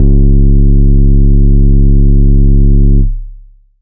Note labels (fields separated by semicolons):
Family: bass; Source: synthesizer; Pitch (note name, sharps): C#1; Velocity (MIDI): 75; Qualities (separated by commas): long release